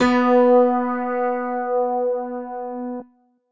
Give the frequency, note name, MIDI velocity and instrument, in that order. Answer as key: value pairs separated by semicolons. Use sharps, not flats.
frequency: 246.9 Hz; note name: B3; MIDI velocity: 127; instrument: electronic keyboard